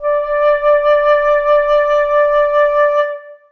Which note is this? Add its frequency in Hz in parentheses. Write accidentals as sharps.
D5 (587.3 Hz)